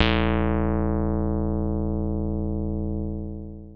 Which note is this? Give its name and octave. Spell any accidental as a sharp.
A#0